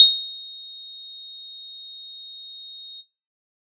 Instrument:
synthesizer bass